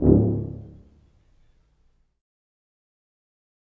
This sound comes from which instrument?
acoustic brass instrument